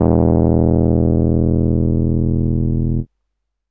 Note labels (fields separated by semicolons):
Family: keyboard; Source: electronic; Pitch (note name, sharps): E1; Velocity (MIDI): 100; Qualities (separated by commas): distorted